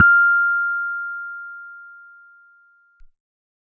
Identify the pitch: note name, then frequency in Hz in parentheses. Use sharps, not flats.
F6 (1397 Hz)